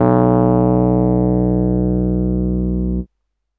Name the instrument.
electronic keyboard